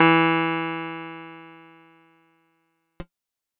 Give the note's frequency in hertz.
164.8 Hz